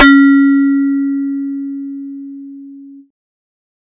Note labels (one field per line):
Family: bass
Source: synthesizer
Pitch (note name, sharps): C#4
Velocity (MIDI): 75